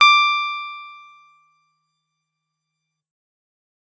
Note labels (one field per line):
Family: guitar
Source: electronic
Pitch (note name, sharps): D6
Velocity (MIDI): 50